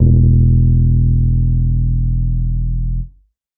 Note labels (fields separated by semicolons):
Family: keyboard; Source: electronic; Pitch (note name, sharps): E1; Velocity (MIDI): 75; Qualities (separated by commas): dark